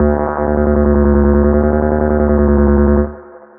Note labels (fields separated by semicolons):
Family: bass; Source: synthesizer; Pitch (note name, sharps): D2; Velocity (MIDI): 127; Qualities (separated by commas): long release, reverb